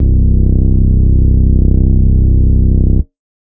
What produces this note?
electronic organ